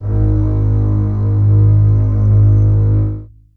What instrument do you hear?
acoustic string instrument